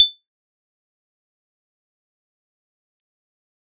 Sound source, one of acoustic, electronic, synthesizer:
electronic